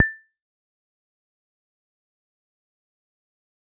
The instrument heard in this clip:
synthesizer bass